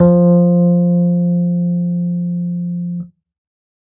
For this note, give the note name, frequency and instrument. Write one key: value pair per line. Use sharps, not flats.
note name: F3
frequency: 174.6 Hz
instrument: electronic keyboard